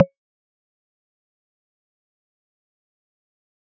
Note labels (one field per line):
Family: mallet percussion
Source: acoustic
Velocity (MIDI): 50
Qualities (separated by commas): fast decay, percussive